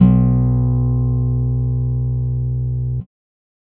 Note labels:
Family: guitar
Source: electronic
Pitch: B1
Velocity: 50

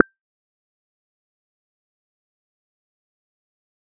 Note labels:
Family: bass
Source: synthesizer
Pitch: G6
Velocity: 100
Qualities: fast decay, percussive

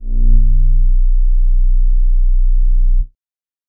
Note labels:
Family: bass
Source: synthesizer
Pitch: B0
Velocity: 50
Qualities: dark

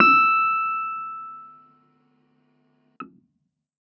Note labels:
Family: keyboard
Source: electronic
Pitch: E6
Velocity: 50

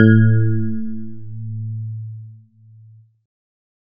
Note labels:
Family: keyboard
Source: electronic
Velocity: 127

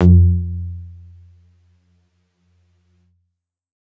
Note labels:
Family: keyboard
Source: electronic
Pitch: F2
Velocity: 127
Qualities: dark

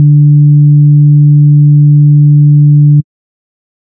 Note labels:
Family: bass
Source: synthesizer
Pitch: D3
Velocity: 127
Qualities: dark

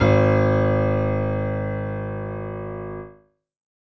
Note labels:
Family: keyboard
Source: acoustic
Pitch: G#1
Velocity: 127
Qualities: reverb

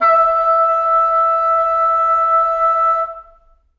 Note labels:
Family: reed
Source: acoustic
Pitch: E5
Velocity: 25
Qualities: reverb

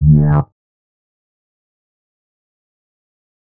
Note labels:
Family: bass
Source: synthesizer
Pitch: D2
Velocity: 50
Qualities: distorted, fast decay

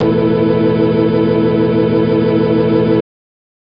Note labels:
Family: organ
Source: electronic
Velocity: 127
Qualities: dark

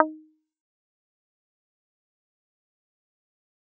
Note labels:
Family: guitar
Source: electronic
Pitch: D#4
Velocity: 75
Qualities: fast decay, percussive

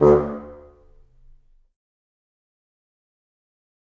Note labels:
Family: reed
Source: acoustic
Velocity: 75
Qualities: fast decay, percussive, reverb

